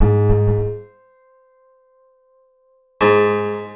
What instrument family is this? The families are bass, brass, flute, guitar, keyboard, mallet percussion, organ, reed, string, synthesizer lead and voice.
guitar